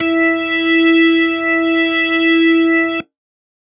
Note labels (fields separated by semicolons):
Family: organ; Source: electronic; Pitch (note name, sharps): E4; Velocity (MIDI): 50